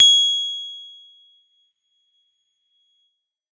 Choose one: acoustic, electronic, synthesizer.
electronic